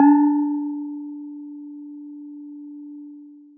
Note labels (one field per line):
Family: mallet percussion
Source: acoustic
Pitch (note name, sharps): D4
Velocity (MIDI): 50